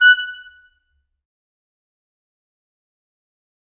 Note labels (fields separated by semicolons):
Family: reed; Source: acoustic; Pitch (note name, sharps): F#6; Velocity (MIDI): 75; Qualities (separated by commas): fast decay, percussive, reverb